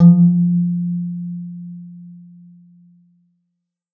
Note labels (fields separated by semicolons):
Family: guitar; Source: electronic; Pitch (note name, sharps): F3; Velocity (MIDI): 75; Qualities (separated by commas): dark, reverb